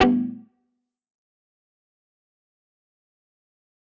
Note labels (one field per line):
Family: guitar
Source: electronic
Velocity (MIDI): 25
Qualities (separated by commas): fast decay, percussive